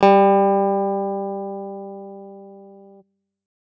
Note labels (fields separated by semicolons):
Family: guitar; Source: electronic; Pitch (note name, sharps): G3; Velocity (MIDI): 75